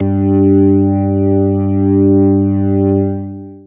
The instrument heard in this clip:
electronic organ